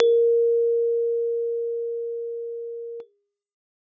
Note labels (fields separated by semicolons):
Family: keyboard; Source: acoustic; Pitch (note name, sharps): A#4; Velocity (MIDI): 25